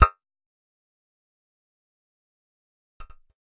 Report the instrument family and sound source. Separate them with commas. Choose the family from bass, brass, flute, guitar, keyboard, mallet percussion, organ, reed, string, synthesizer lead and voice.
bass, synthesizer